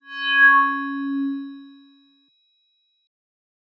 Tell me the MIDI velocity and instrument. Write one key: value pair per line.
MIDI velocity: 25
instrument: electronic mallet percussion instrument